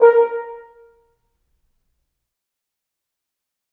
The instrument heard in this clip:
acoustic brass instrument